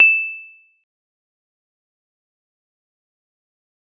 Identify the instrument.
acoustic mallet percussion instrument